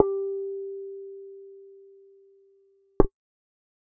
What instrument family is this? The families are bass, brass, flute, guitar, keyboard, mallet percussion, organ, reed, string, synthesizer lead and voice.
bass